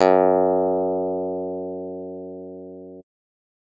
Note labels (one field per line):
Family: guitar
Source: electronic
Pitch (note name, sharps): F#2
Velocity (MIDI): 127